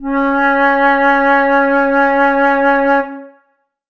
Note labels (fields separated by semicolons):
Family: flute; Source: acoustic; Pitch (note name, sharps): C#4; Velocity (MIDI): 127; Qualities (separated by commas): reverb